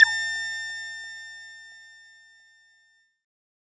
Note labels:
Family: bass; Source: synthesizer; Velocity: 75; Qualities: bright, distorted

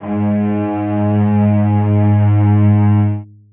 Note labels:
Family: string; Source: acoustic; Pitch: G#2; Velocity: 100; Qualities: long release, reverb

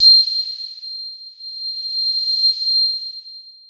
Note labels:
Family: mallet percussion; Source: electronic; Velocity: 127; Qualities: bright, long release, non-linear envelope

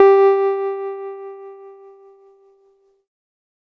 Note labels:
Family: keyboard; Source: electronic; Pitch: G4; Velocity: 127; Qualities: distorted

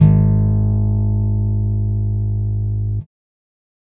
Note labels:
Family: guitar; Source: electronic; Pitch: G#1; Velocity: 25

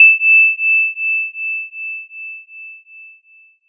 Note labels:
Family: mallet percussion; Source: electronic; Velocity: 50; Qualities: bright, multiphonic

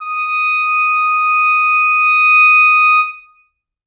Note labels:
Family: reed; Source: acoustic; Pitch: D#6; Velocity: 75; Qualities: reverb

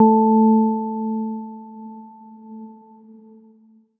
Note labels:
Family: keyboard; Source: electronic; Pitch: A3; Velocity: 75; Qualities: dark

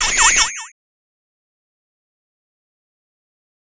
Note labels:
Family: bass; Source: synthesizer; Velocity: 100; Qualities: bright, distorted, fast decay, multiphonic

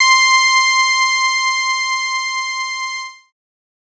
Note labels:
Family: bass; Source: synthesizer; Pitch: C6; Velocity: 50; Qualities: bright, distorted

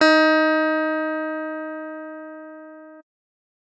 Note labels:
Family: keyboard; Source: electronic; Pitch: D#4; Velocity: 100; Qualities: bright

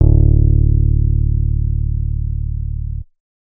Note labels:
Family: bass; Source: synthesizer; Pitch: D1; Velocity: 75; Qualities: dark, reverb

